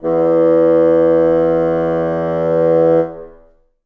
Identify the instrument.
acoustic reed instrument